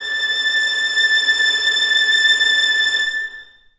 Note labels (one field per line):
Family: string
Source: acoustic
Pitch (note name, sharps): A6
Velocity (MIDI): 25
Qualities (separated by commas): bright, long release, reverb